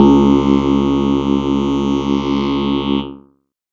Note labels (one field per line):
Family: keyboard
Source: electronic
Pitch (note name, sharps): C#2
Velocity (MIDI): 100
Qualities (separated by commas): bright, distorted, multiphonic